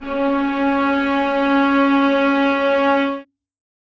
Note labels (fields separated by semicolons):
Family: string; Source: acoustic; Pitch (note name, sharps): C#4; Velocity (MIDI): 25; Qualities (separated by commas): reverb